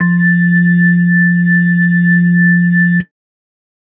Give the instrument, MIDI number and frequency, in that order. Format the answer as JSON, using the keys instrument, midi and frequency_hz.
{"instrument": "electronic organ", "midi": 53, "frequency_hz": 174.6}